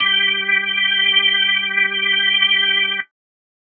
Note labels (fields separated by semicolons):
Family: organ; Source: electronic; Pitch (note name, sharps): G3; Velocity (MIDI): 127